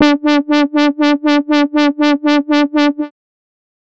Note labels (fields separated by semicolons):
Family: bass; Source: synthesizer; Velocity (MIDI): 75; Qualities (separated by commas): bright, distorted, tempo-synced